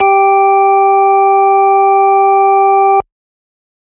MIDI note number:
67